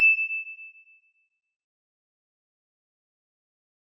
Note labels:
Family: mallet percussion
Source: acoustic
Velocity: 50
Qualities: bright, fast decay

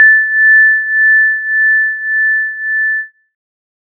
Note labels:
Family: synthesizer lead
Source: synthesizer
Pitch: A6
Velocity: 50

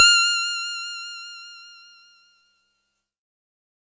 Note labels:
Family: keyboard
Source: electronic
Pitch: F6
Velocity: 100

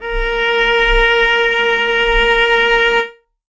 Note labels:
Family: string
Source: acoustic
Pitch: A#4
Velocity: 50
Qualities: reverb

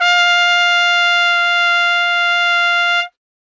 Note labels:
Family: brass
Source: acoustic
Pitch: F5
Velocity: 75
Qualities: bright

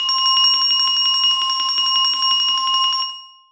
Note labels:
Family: mallet percussion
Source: acoustic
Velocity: 50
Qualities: reverb

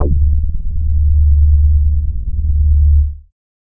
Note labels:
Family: bass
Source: synthesizer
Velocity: 50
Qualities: distorted

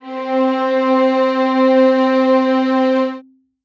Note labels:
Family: string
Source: acoustic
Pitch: C4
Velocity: 75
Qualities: reverb

